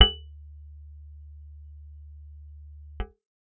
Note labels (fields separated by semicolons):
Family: guitar; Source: acoustic; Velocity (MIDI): 50; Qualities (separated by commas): bright